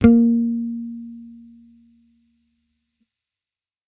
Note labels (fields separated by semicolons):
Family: bass; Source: electronic; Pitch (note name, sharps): A#3; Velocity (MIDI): 25